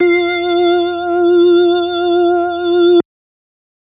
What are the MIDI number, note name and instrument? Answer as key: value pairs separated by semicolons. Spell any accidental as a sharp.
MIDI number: 65; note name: F4; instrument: electronic organ